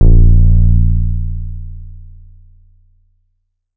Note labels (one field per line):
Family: bass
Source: synthesizer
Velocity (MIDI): 25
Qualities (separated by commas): dark